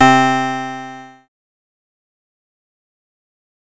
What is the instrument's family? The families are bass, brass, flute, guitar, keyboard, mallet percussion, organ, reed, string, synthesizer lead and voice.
bass